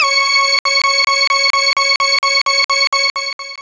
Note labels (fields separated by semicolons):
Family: synthesizer lead; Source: synthesizer; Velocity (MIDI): 100; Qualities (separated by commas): bright, long release